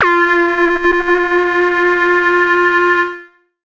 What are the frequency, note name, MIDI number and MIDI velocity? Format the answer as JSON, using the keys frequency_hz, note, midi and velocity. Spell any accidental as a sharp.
{"frequency_hz": 349.2, "note": "F4", "midi": 65, "velocity": 75}